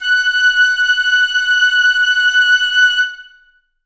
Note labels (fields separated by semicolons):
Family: flute; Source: acoustic; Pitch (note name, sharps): F#6; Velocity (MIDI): 100; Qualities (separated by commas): reverb